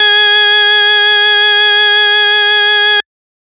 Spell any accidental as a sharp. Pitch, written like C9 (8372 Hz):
G#4 (415.3 Hz)